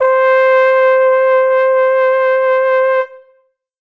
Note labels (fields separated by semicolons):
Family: brass; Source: acoustic; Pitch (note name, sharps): C5; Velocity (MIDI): 75